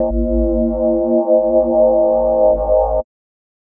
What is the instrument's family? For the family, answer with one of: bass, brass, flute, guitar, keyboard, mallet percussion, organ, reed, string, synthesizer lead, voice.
mallet percussion